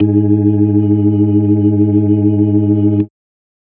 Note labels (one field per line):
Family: organ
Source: electronic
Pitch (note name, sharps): G#2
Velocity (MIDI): 25